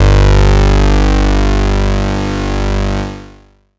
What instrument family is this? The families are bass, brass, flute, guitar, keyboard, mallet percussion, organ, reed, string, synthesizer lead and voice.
bass